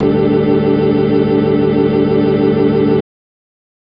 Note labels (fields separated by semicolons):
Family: organ; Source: electronic; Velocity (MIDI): 127; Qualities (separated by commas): dark